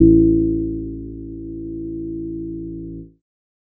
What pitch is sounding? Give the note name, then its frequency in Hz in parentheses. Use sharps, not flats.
A1 (55 Hz)